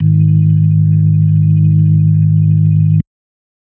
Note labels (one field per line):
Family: organ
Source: electronic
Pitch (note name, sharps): G#1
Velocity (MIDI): 100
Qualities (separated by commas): dark